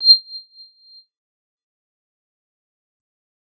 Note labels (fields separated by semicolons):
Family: bass; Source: synthesizer; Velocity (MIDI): 75; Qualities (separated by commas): bright, fast decay, percussive